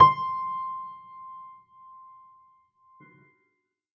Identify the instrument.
acoustic keyboard